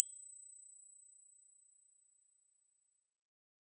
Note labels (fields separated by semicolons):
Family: guitar; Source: synthesizer; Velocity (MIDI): 100; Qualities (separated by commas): bright